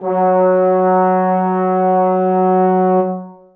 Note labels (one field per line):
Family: brass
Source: acoustic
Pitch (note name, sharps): F#3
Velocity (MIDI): 75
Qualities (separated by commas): dark, long release, reverb